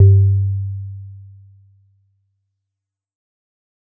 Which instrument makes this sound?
acoustic mallet percussion instrument